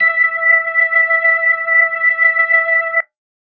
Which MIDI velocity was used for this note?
50